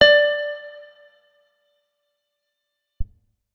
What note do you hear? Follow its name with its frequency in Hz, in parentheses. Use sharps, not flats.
D5 (587.3 Hz)